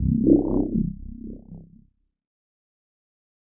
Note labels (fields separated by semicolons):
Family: keyboard; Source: electronic; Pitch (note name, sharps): C1; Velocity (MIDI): 25; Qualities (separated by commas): distorted, fast decay, non-linear envelope